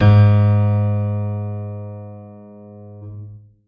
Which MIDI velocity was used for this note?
127